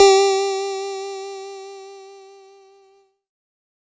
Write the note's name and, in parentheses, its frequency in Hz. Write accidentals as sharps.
G4 (392 Hz)